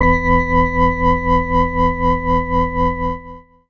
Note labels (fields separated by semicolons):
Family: organ; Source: electronic; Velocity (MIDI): 50; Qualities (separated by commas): distorted